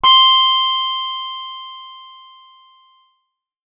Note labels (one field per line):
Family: guitar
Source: acoustic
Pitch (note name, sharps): C6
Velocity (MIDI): 75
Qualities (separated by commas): bright, distorted